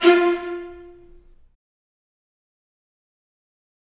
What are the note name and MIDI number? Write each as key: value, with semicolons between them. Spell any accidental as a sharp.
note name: F4; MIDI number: 65